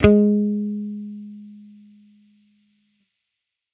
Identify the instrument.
electronic bass